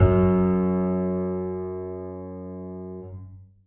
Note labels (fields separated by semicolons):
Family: keyboard; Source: acoustic; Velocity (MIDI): 100; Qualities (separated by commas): reverb